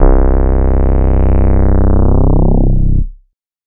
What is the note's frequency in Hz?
32.7 Hz